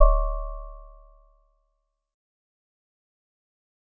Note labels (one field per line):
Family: mallet percussion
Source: synthesizer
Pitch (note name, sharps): D1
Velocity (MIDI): 25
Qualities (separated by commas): fast decay, multiphonic